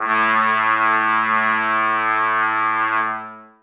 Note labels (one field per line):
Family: brass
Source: acoustic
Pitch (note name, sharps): A2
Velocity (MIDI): 75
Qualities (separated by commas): long release, reverb